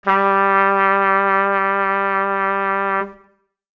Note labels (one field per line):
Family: brass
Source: acoustic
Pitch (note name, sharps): G3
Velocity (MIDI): 25